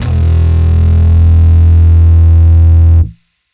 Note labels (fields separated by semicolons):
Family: bass; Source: electronic; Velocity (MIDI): 127; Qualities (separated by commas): bright, distorted